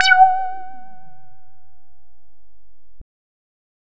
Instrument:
synthesizer bass